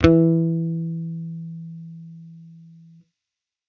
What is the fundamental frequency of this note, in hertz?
164.8 Hz